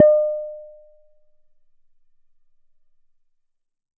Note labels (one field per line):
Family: bass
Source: synthesizer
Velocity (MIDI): 75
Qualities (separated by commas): percussive